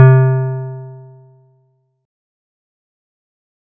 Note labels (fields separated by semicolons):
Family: keyboard; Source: electronic; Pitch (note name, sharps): C3; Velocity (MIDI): 25; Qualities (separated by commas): fast decay